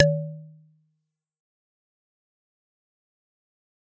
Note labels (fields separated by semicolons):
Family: mallet percussion; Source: acoustic; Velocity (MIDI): 127; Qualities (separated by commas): fast decay, percussive